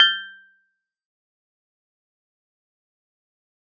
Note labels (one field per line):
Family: keyboard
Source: electronic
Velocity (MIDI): 25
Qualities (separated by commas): fast decay, percussive